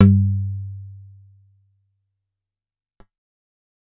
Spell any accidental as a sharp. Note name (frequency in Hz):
G2 (98 Hz)